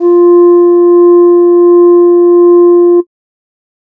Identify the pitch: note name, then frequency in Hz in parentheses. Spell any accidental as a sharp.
F4 (349.2 Hz)